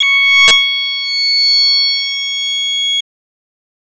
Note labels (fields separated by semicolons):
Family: voice; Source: synthesizer; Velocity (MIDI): 75; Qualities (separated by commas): bright, distorted